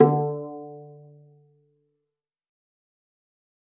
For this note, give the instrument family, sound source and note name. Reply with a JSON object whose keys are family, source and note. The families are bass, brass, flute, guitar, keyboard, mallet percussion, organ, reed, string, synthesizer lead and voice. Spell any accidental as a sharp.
{"family": "string", "source": "acoustic", "note": "D3"}